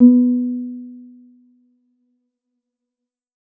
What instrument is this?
electronic keyboard